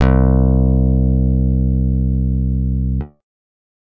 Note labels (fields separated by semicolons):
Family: guitar; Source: acoustic; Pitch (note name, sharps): C2; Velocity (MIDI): 25